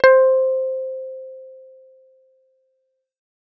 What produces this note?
synthesizer bass